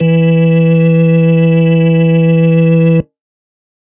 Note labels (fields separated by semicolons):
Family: organ; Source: electronic; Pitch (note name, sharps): E3; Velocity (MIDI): 100; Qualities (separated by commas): distorted